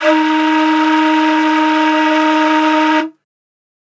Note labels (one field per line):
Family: flute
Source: acoustic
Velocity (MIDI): 25